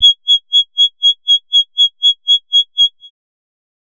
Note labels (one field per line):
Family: bass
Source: synthesizer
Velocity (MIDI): 25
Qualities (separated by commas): bright, distorted, tempo-synced